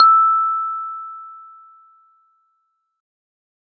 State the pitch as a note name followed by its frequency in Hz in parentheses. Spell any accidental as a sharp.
E6 (1319 Hz)